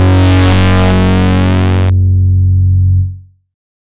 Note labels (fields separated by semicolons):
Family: bass; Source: synthesizer; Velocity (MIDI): 127; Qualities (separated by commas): bright, distorted